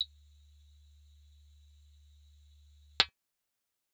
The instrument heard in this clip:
synthesizer bass